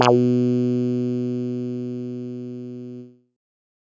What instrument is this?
synthesizer bass